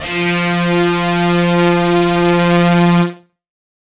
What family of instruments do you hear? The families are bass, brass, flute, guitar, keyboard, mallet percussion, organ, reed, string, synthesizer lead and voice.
guitar